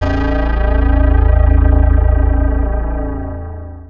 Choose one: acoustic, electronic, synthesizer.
electronic